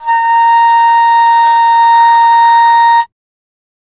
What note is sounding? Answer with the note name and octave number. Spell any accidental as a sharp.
A#5